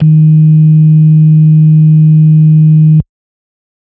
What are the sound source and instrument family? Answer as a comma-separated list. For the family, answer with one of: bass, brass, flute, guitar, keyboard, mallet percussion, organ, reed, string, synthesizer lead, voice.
electronic, organ